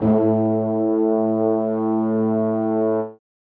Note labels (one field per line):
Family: brass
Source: acoustic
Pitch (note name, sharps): A2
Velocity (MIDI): 50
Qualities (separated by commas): reverb